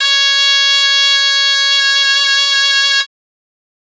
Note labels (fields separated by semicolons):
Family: reed; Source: acoustic; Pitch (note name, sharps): C#5; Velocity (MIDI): 25; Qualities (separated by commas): reverb